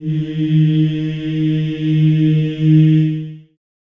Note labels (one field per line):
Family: voice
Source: acoustic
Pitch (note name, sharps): D#3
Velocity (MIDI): 25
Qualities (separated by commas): reverb